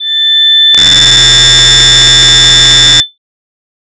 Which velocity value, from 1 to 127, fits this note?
50